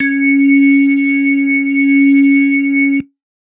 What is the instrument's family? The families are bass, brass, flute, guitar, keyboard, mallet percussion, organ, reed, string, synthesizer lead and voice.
organ